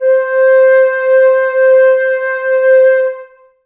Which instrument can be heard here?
acoustic flute